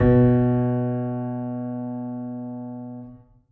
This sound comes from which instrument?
acoustic keyboard